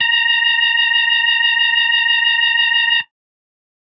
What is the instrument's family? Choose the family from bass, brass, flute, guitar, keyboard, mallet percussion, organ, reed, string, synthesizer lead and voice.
organ